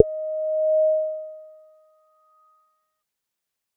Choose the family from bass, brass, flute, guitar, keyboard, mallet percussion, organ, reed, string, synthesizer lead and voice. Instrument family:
bass